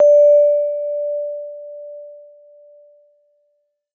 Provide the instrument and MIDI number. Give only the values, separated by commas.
electronic keyboard, 74